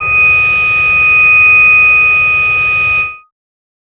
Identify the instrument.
synthesizer bass